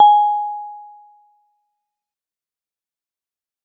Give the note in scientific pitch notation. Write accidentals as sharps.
G#5